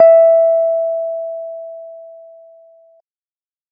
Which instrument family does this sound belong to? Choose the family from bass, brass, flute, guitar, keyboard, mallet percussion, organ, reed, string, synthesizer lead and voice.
keyboard